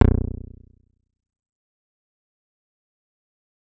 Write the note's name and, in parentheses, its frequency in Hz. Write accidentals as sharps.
B0 (30.87 Hz)